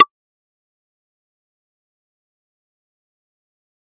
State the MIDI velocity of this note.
127